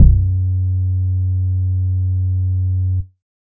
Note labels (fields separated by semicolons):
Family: bass; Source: synthesizer; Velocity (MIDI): 25; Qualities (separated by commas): distorted